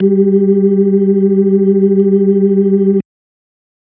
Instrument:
electronic organ